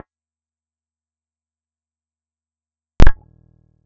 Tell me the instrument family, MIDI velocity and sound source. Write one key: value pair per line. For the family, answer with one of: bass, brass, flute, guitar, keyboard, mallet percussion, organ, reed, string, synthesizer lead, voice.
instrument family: bass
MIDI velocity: 127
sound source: synthesizer